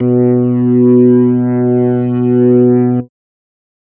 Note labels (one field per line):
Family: organ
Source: electronic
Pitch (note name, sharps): B2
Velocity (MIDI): 75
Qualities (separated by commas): distorted